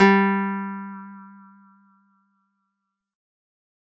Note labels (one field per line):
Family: guitar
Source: acoustic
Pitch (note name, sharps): G3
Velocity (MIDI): 50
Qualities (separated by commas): bright